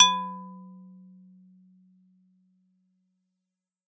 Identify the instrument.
acoustic mallet percussion instrument